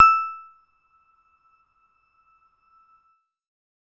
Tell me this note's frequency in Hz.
1319 Hz